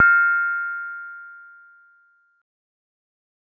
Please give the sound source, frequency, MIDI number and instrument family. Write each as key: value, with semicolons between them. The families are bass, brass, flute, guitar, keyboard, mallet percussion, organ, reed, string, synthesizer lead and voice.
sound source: acoustic; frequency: 1397 Hz; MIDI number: 89; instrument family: mallet percussion